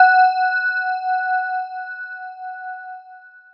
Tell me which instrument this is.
electronic mallet percussion instrument